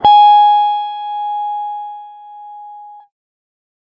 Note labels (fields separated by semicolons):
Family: guitar; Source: electronic; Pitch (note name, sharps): G#5; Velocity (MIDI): 50